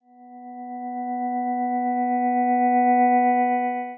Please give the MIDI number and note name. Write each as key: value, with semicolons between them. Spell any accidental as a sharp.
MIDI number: 59; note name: B3